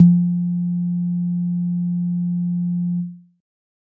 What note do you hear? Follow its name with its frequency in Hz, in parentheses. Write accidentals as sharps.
F3 (174.6 Hz)